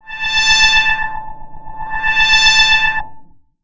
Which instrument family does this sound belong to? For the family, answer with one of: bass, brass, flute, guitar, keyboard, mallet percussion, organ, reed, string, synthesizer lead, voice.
bass